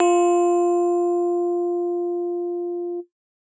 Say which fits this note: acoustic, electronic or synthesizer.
acoustic